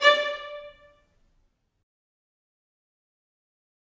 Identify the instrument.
acoustic string instrument